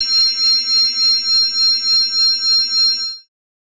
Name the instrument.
synthesizer bass